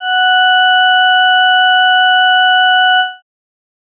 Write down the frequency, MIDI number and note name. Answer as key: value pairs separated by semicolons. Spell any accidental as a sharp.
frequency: 740 Hz; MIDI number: 78; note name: F#5